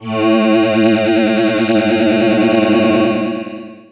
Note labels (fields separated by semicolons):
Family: voice; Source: synthesizer; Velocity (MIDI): 100; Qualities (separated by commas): bright, distorted, long release